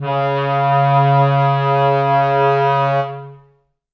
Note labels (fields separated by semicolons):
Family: reed; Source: acoustic; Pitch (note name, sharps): C#3; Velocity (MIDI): 127; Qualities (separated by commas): reverb